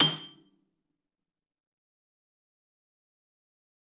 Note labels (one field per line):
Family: string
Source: acoustic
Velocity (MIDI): 25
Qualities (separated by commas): fast decay, percussive, reverb